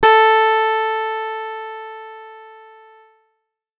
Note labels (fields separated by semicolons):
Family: guitar; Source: acoustic; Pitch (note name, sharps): A4; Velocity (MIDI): 25; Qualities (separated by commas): bright, distorted